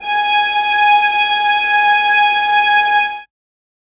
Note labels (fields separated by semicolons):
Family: string; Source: acoustic; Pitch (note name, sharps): G#5; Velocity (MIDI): 50; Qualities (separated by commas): reverb